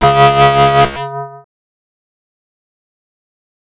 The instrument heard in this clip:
synthesizer bass